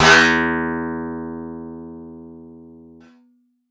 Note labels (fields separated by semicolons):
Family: guitar; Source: synthesizer; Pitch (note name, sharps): E2; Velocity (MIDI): 127; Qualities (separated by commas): bright